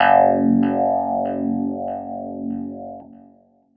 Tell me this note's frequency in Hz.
46.25 Hz